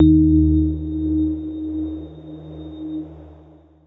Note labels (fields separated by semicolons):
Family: keyboard; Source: electronic; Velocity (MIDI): 25; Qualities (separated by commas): dark, long release